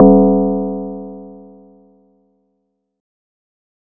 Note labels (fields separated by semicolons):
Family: mallet percussion; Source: acoustic; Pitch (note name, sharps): D#1; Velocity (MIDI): 50